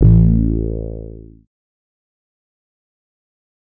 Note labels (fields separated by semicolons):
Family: bass; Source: synthesizer; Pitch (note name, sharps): A1; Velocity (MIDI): 50; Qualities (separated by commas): distorted, fast decay